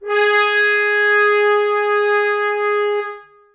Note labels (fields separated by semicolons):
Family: brass; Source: acoustic; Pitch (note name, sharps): G#4; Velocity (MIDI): 127; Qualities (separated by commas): reverb